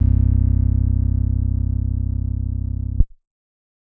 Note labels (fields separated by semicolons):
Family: keyboard; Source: electronic; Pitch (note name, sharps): C1; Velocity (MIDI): 50; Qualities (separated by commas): dark